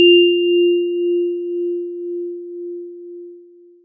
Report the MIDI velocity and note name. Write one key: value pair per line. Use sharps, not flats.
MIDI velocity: 50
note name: F4